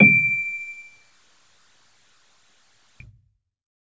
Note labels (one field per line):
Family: keyboard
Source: electronic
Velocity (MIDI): 25